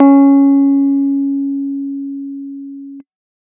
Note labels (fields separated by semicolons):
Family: keyboard; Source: electronic; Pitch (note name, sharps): C#4; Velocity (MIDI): 127